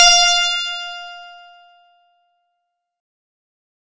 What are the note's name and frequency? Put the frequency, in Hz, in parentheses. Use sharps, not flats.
F5 (698.5 Hz)